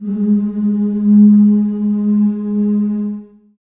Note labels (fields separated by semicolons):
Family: voice; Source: acoustic; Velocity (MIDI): 127; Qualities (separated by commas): dark, reverb